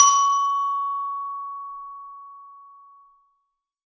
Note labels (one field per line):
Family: mallet percussion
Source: acoustic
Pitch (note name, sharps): C#6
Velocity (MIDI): 100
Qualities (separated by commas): reverb